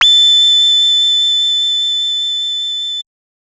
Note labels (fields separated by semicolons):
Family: bass; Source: synthesizer; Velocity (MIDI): 25; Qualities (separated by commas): bright, distorted